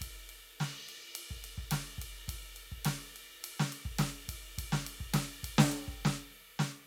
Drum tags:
rock
beat
105 BPM
4/4
ride, snare, kick

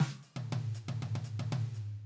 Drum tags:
jazz-funk
fill
116 BPM
4/4
percussion, snare, high tom

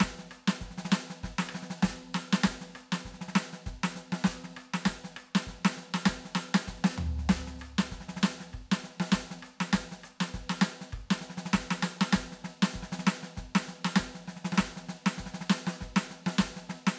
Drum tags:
New Orleans second line
beat
99 BPM
4/4
hi-hat pedal, snare, cross-stick, floor tom, kick

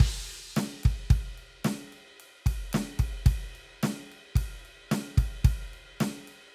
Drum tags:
rock
beat
110 BPM
4/4
crash, ride, snare, kick

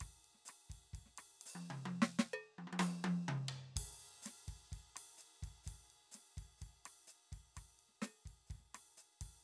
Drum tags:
bossa nova
beat
127 BPM
4/4
ride, hi-hat pedal, percussion, snare, cross-stick, high tom, mid tom, kick

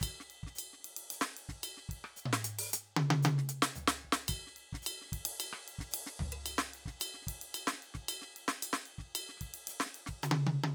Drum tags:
songo
beat
112 BPM
4/4
ride, ride bell, closed hi-hat, hi-hat pedal, percussion, snare, cross-stick, high tom, mid tom, floor tom, kick

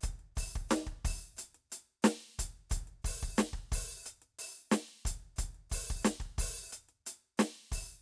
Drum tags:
hip-hop
beat
90 BPM
4/4
closed hi-hat, open hi-hat, hi-hat pedal, snare, kick

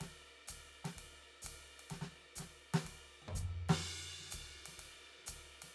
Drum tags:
jazz
beat
125 BPM
4/4
crash, ride, hi-hat pedal, snare, high tom, floor tom, kick

